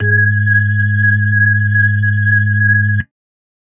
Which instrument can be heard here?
electronic organ